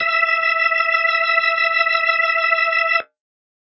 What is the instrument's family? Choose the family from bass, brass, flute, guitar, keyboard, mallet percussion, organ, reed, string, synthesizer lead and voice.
organ